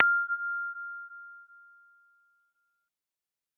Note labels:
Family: mallet percussion; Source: acoustic; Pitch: F6; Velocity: 127; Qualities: bright, non-linear envelope

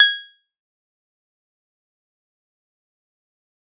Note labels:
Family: guitar; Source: synthesizer; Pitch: G#6; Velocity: 75; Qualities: fast decay, percussive

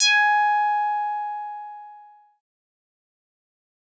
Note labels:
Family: synthesizer lead; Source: synthesizer; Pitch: G#5; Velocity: 127; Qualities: distorted, fast decay

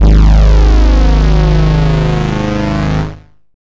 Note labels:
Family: bass; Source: synthesizer; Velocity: 127

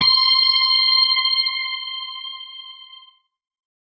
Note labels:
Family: guitar; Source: electronic; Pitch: C6; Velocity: 50

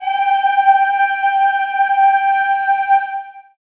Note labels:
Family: voice; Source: acoustic; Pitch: G5; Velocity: 25; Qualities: reverb

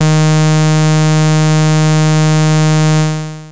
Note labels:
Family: bass; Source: synthesizer; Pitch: D#3; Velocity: 127; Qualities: bright, distorted, long release

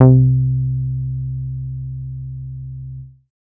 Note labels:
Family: bass; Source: synthesizer; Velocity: 75; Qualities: dark

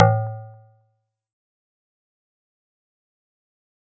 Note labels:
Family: mallet percussion; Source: acoustic; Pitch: A2; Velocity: 100; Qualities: fast decay, percussive

